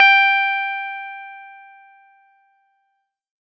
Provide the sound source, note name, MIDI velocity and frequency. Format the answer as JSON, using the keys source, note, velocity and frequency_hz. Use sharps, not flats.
{"source": "electronic", "note": "G5", "velocity": 75, "frequency_hz": 784}